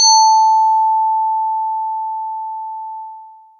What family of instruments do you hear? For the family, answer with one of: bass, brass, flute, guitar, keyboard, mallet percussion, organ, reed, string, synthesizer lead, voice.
mallet percussion